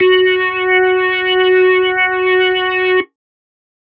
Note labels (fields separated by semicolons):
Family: organ; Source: electronic; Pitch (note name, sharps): F#4; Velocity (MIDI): 100